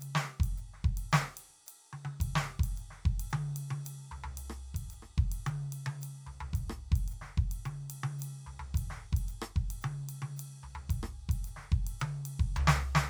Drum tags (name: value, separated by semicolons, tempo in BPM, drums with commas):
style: Afro-Cuban rumba; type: beat; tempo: 110 BPM; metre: 4/4; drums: ride, hi-hat pedal, snare, cross-stick, high tom, floor tom, kick